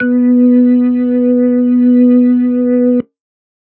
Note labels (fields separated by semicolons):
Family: organ; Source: electronic; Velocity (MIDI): 25; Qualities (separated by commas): dark